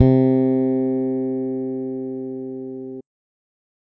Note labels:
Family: bass; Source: electronic; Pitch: C3; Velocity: 50

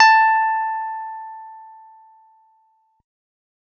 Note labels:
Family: guitar; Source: electronic; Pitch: A5; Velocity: 100

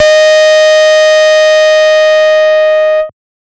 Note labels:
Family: bass; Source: synthesizer; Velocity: 25; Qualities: bright, distorted, multiphonic

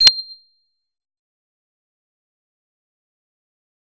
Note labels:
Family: bass; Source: synthesizer; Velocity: 127; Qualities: distorted, fast decay, percussive

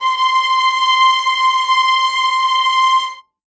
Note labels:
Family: string; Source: acoustic; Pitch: C6; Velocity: 50; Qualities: bright, non-linear envelope, reverb

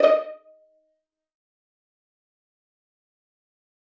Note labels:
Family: string; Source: acoustic; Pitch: D#5; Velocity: 100; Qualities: fast decay, percussive, reverb

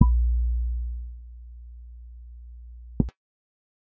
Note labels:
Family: bass; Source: synthesizer; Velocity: 25

